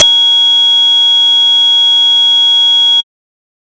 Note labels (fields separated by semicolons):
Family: bass; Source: synthesizer; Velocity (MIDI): 127; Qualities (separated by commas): bright, distorted, tempo-synced